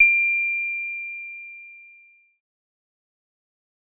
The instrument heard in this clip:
synthesizer bass